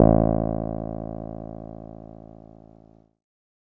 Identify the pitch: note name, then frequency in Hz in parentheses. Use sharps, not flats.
A1 (55 Hz)